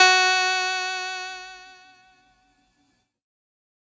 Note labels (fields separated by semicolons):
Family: keyboard; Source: synthesizer; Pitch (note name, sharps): F#4; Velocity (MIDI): 127; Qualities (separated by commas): bright